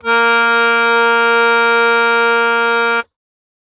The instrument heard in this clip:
acoustic keyboard